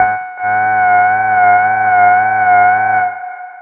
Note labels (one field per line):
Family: bass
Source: synthesizer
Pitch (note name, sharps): F#5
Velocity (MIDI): 100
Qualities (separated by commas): long release, reverb